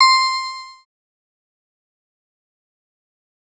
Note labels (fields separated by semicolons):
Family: synthesizer lead; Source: synthesizer; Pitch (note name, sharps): C6; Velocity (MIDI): 75; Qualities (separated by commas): distorted, fast decay